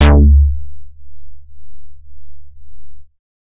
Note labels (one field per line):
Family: bass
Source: synthesizer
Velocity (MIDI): 127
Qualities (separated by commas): distorted